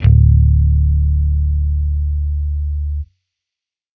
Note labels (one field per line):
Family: bass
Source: electronic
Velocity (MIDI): 50